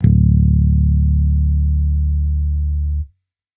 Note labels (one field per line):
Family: bass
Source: electronic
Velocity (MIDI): 50